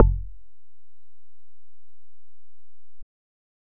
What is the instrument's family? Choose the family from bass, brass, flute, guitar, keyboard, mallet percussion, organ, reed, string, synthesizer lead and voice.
bass